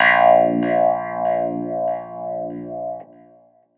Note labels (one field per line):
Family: keyboard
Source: electronic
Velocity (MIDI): 100